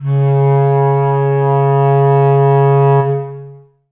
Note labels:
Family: reed; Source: acoustic; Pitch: C#3; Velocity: 100; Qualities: long release, reverb

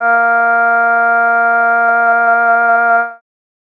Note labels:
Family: voice; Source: synthesizer; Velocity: 75

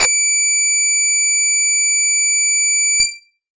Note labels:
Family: guitar; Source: electronic; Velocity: 25; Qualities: distorted

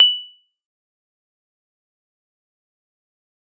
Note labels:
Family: mallet percussion; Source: acoustic; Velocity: 75; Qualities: bright, fast decay, percussive

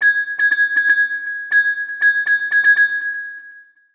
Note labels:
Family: mallet percussion; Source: synthesizer; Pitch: G#6; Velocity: 75; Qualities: long release, multiphonic, tempo-synced

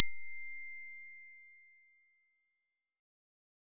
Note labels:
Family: synthesizer lead; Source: synthesizer; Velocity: 75; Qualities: bright, distorted

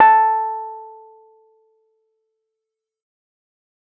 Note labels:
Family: keyboard; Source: electronic; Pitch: A5; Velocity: 75; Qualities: fast decay

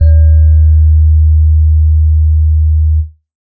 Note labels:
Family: keyboard; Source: electronic; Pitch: D#2; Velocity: 50; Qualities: dark

